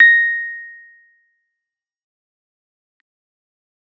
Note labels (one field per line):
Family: keyboard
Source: electronic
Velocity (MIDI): 75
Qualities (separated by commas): fast decay